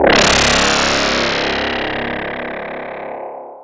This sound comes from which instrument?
electronic mallet percussion instrument